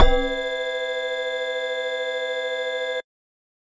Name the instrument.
synthesizer bass